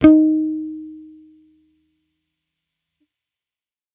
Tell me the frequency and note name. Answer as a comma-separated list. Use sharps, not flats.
311.1 Hz, D#4